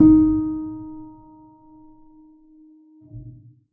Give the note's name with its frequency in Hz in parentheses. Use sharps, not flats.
D#4 (311.1 Hz)